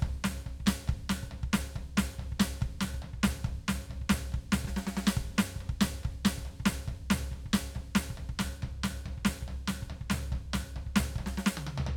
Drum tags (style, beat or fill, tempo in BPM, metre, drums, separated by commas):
punk, beat, 140 BPM, 4/4, snare, high tom, floor tom, kick